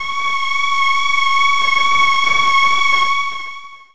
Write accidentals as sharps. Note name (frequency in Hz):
C#6 (1109 Hz)